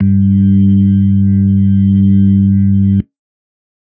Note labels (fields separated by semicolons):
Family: organ; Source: electronic; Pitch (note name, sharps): G2; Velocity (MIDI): 100